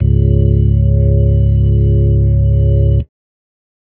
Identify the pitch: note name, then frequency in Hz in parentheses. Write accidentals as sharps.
C#1 (34.65 Hz)